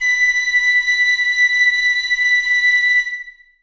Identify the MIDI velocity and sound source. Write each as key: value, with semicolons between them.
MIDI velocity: 100; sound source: acoustic